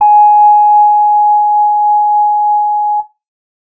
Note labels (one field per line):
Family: guitar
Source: electronic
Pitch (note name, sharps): G#5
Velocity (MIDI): 50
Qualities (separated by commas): reverb